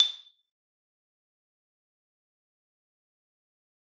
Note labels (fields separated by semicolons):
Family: mallet percussion; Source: acoustic; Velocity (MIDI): 25; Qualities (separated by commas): fast decay, percussive, reverb